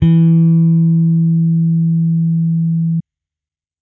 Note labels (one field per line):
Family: bass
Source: electronic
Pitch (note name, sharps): E3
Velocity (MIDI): 50